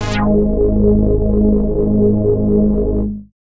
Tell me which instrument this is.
synthesizer bass